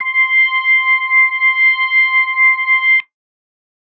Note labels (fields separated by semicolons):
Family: organ; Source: electronic; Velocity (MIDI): 127